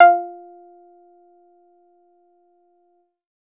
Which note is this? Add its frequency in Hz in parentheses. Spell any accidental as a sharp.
F5 (698.5 Hz)